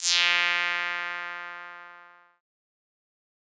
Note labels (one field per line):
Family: bass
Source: synthesizer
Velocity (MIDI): 75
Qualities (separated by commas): bright, distorted, fast decay